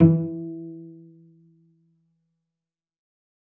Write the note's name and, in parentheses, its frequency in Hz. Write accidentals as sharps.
E3 (164.8 Hz)